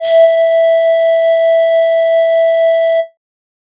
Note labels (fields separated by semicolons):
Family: flute; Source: synthesizer; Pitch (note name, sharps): E5; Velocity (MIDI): 127; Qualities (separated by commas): distorted